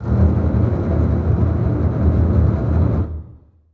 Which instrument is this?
acoustic string instrument